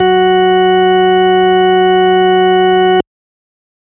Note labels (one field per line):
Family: organ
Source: electronic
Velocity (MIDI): 127